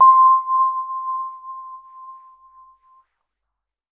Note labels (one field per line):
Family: keyboard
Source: electronic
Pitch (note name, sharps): C6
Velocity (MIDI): 50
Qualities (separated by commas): non-linear envelope